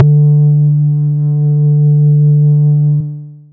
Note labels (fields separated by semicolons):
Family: bass; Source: synthesizer; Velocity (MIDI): 75; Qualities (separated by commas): long release, multiphonic